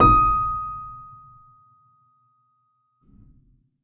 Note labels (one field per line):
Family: keyboard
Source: acoustic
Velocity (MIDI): 75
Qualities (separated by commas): reverb